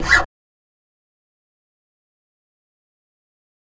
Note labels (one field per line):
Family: bass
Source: electronic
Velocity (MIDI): 25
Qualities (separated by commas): fast decay, percussive, reverb